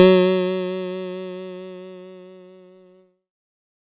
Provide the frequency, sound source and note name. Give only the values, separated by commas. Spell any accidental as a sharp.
185 Hz, electronic, F#3